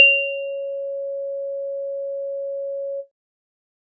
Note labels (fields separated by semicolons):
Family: keyboard; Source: electronic; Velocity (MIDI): 100